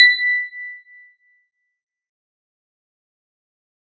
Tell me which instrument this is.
synthesizer guitar